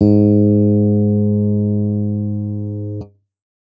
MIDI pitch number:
44